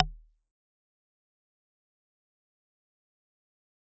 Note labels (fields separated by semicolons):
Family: mallet percussion; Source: acoustic; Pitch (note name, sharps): D#1; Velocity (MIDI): 25; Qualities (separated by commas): fast decay, percussive